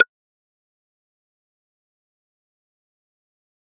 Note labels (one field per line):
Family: mallet percussion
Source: acoustic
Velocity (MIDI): 127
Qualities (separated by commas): fast decay, percussive